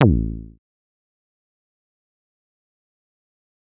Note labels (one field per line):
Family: bass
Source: synthesizer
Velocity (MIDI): 75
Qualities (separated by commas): fast decay, percussive